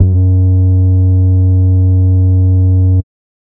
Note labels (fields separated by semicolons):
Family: bass; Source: synthesizer; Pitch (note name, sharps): F#2; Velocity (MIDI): 127; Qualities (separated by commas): dark, distorted, tempo-synced